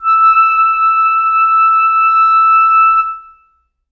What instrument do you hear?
acoustic reed instrument